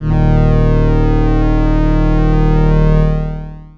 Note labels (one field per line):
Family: organ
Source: electronic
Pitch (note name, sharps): D#1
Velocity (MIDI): 100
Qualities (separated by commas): distorted, long release